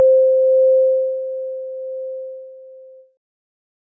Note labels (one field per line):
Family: keyboard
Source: electronic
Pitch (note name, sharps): C5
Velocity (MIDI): 75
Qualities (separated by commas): multiphonic